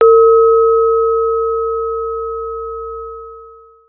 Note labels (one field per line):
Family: keyboard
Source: acoustic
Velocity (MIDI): 127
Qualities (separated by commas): long release